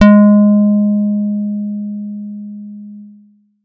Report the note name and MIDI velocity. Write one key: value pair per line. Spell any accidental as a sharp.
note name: G#3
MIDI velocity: 75